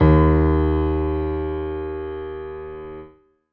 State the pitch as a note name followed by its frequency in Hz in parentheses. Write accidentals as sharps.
D#2 (77.78 Hz)